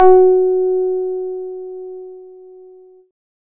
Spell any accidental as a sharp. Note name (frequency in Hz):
F#4 (370 Hz)